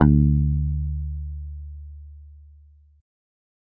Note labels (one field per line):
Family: guitar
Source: electronic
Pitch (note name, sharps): D2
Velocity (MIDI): 100